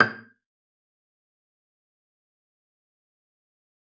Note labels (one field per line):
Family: string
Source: acoustic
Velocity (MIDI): 25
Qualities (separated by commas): fast decay, percussive, reverb